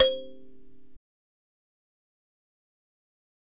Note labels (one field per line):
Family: mallet percussion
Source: acoustic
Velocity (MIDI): 75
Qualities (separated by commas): fast decay, reverb